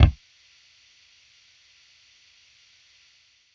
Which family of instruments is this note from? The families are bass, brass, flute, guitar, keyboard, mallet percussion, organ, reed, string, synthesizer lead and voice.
bass